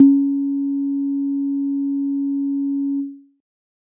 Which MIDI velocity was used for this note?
100